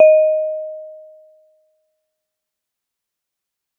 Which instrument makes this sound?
acoustic mallet percussion instrument